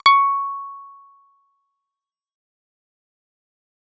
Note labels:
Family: bass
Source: synthesizer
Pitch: C#6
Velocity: 25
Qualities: fast decay

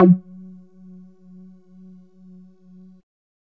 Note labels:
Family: bass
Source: synthesizer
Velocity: 50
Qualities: percussive

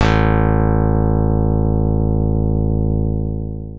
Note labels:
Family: keyboard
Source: electronic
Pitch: A0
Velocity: 127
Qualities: bright, long release

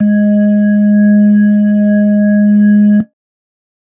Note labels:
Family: keyboard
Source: electronic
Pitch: G#3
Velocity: 75

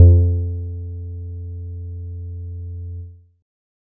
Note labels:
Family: guitar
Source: synthesizer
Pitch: F2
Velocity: 50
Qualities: dark

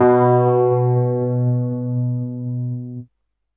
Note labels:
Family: keyboard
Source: electronic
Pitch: B2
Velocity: 100

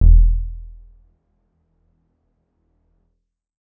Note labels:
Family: keyboard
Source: electronic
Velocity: 50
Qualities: dark, reverb

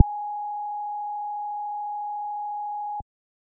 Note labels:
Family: bass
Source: synthesizer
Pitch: G#5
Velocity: 127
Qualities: dark

